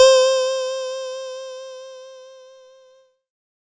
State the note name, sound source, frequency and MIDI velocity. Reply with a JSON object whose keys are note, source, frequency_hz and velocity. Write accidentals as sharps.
{"note": "C5", "source": "electronic", "frequency_hz": 523.3, "velocity": 25}